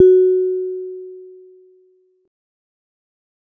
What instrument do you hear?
acoustic mallet percussion instrument